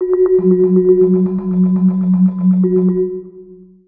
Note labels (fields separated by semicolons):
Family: mallet percussion; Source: synthesizer; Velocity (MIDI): 50; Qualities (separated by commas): dark, long release, multiphonic, percussive, tempo-synced